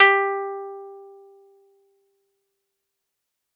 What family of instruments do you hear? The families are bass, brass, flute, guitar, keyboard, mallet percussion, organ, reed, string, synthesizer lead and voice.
guitar